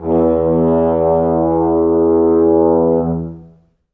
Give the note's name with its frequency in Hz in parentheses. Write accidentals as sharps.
E2 (82.41 Hz)